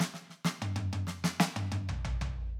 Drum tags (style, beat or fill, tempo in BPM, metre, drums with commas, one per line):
funk rock
fill
92 BPM
4/4
snare, high tom, floor tom